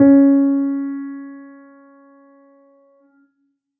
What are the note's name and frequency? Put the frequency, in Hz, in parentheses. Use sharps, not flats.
C#4 (277.2 Hz)